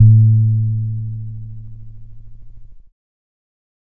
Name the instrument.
electronic keyboard